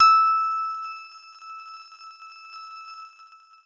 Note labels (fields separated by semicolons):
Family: guitar; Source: electronic; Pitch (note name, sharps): E6; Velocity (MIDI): 75; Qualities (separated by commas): bright